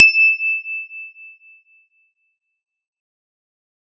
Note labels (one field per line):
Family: guitar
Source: synthesizer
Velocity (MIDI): 50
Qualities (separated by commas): bright, fast decay